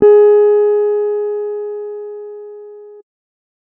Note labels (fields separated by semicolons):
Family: keyboard; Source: electronic; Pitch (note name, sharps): G#4; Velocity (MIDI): 25; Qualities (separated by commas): dark